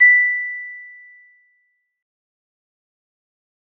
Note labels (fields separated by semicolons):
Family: mallet percussion; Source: acoustic; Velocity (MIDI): 50; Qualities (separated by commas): fast decay